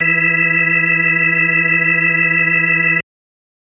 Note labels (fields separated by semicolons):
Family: organ; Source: electronic; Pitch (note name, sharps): E3; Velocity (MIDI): 100